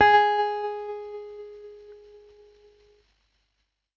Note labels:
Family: keyboard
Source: electronic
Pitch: G#4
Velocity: 75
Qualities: distorted, tempo-synced

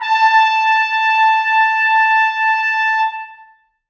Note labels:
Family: brass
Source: acoustic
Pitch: A5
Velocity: 100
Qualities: long release, reverb

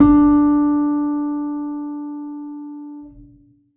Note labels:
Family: keyboard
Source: acoustic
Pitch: D4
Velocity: 75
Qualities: reverb

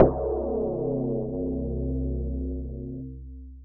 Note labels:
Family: mallet percussion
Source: electronic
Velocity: 75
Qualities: long release

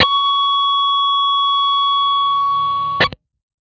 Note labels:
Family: guitar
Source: electronic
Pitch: C#6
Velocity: 100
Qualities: distorted

